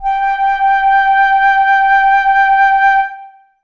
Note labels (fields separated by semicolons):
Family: flute; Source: acoustic; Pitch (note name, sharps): G5; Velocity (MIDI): 50; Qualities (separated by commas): reverb